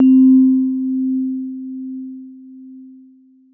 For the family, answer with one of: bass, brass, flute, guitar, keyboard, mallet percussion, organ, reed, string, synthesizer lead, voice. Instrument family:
keyboard